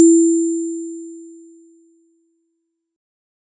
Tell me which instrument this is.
acoustic mallet percussion instrument